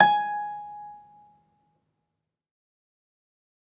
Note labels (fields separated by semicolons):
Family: guitar; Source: acoustic; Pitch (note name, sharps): G#5; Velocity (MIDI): 25; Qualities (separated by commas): fast decay, reverb